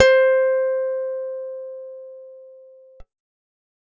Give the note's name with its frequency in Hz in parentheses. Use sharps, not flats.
C5 (523.3 Hz)